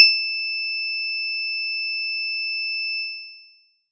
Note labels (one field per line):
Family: mallet percussion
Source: acoustic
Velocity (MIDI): 25